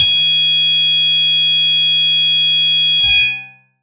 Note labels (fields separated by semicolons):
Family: guitar; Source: electronic; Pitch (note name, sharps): G#5; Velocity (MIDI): 25; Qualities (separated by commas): bright, distorted, long release